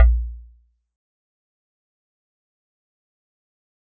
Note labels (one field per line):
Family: mallet percussion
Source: acoustic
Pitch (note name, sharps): A#1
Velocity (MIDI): 25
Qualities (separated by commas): fast decay, percussive